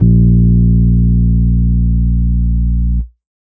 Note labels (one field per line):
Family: keyboard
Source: electronic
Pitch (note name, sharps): A#1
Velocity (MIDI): 50